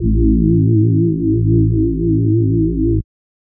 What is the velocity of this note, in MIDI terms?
25